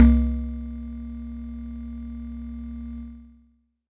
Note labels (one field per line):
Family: mallet percussion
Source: acoustic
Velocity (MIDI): 50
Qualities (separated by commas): distorted